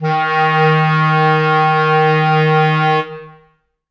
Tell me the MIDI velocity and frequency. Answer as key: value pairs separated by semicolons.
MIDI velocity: 127; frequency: 155.6 Hz